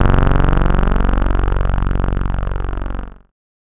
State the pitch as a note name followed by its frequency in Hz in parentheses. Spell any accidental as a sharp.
F#0 (23.12 Hz)